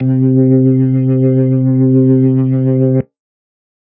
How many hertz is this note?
130.8 Hz